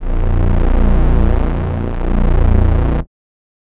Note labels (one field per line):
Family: reed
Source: acoustic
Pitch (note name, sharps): A#0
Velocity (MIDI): 100